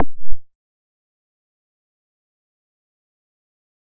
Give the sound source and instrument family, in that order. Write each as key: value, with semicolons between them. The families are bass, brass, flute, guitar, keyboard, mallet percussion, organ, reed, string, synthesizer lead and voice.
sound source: synthesizer; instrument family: bass